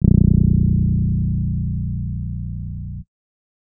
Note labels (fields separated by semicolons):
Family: keyboard; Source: electronic; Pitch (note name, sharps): A#0; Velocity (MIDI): 25; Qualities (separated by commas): dark